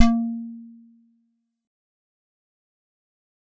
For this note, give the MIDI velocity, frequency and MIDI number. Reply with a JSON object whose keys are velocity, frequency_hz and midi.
{"velocity": 25, "frequency_hz": 233.1, "midi": 58}